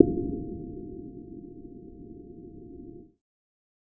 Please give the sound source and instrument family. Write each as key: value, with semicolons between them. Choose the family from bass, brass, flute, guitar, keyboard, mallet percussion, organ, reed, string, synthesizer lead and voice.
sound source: synthesizer; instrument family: bass